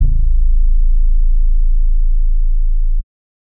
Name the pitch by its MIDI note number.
21